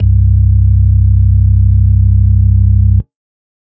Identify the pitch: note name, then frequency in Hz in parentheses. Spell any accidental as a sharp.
C1 (32.7 Hz)